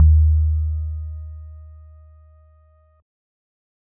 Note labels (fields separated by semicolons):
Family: keyboard; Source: electronic; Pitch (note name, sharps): D#2; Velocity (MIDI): 25; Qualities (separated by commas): dark